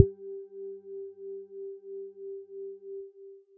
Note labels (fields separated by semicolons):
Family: mallet percussion; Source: electronic; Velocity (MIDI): 25